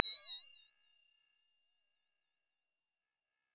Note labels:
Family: mallet percussion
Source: electronic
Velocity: 127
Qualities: bright, distorted, long release, non-linear envelope

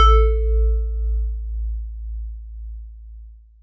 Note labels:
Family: mallet percussion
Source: acoustic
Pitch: A1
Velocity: 100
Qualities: long release

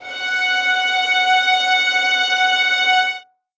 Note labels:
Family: string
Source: acoustic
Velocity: 25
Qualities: reverb

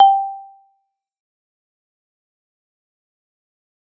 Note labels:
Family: mallet percussion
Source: acoustic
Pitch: G5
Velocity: 75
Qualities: fast decay, percussive

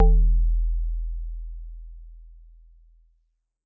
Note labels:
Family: mallet percussion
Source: acoustic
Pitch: E1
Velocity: 50

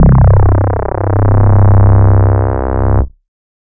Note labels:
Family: bass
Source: synthesizer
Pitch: C1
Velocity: 50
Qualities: distorted

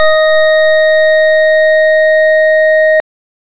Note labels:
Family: organ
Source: electronic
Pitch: D#5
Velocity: 75

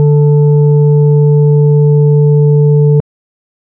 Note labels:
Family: organ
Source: electronic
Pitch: D3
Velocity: 100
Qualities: dark

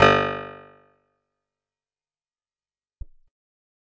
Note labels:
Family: guitar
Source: acoustic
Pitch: G1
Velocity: 50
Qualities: fast decay, percussive

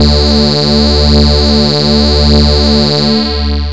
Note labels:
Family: bass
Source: synthesizer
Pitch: D2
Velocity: 127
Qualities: bright, distorted, long release

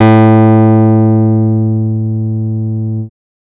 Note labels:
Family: bass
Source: synthesizer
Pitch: A2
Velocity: 50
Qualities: distorted

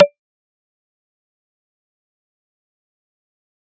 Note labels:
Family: mallet percussion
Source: electronic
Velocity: 100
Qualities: fast decay, percussive

